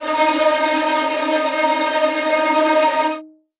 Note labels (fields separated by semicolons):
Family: string; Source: acoustic; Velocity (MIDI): 25; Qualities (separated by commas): bright, non-linear envelope, reverb